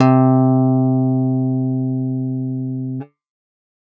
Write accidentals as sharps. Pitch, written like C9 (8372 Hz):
C3 (130.8 Hz)